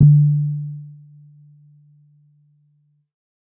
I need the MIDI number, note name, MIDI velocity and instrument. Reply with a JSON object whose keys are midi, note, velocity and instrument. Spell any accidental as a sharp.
{"midi": 50, "note": "D3", "velocity": 100, "instrument": "electronic keyboard"}